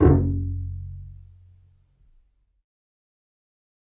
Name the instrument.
acoustic string instrument